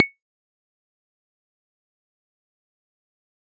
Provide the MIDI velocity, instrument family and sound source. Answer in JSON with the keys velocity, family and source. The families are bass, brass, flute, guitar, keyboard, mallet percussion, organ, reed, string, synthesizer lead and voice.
{"velocity": 25, "family": "guitar", "source": "electronic"}